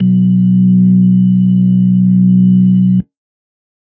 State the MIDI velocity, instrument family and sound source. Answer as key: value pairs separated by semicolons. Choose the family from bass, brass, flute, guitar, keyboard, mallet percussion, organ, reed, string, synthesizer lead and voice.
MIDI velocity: 25; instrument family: organ; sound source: electronic